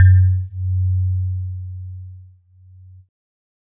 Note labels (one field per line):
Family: keyboard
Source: electronic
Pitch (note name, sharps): F#2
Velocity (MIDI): 75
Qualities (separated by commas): multiphonic